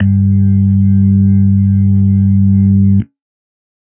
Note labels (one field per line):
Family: organ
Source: electronic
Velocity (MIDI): 75